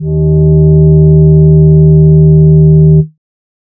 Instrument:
synthesizer voice